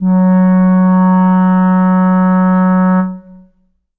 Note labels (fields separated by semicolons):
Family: reed; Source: acoustic; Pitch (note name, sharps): F#3; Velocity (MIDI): 75; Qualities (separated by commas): dark, long release, reverb